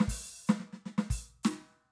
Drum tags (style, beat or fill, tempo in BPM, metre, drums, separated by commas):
fast funk, fill, 125 BPM, 4/4, closed hi-hat, open hi-hat, hi-hat pedal, snare, kick